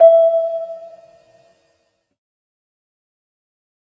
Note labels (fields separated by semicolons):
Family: keyboard; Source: electronic; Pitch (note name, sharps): E5; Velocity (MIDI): 50; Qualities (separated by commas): dark, fast decay